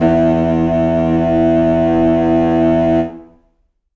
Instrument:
acoustic reed instrument